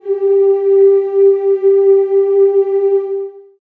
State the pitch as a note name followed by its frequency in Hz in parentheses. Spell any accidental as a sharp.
G4 (392 Hz)